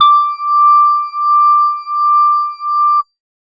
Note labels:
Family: organ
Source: electronic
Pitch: D6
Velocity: 127

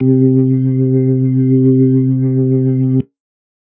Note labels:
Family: organ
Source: electronic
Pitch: C3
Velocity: 127

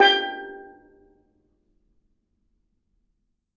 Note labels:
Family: mallet percussion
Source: acoustic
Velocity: 100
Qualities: percussive, reverb

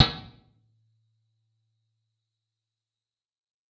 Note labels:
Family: guitar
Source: electronic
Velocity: 50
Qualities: percussive, reverb

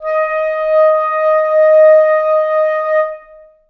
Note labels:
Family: reed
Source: acoustic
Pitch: D#5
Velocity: 25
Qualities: long release, reverb

